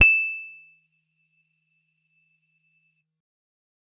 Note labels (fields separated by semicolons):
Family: guitar; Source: electronic; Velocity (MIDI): 100; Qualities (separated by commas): bright, percussive